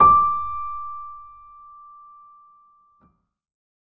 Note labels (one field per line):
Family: keyboard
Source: acoustic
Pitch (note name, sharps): D6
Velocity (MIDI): 25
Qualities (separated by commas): reverb